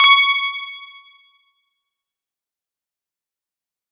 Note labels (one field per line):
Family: guitar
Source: electronic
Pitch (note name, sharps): C#6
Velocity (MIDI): 100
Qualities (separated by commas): fast decay